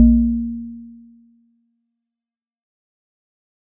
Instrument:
acoustic mallet percussion instrument